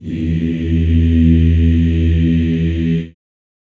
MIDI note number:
40